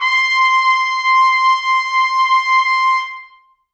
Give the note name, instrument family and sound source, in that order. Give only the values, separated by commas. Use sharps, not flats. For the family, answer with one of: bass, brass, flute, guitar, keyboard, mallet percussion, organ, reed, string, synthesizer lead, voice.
C6, brass, acoustic